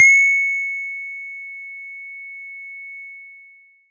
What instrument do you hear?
acoustic mallet percussion instrument